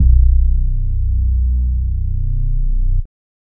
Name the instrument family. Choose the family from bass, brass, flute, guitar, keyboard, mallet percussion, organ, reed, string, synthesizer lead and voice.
bass